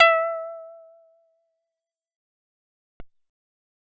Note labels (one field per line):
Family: bass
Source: synthesizer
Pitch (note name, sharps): E5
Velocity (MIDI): 100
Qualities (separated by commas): fast decay, percussive